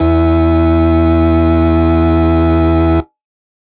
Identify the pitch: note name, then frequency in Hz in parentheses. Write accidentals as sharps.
E2 (82.41 Hz)